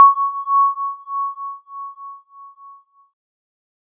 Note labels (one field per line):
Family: keyboard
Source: synthesizer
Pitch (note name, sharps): C#6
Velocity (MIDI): 25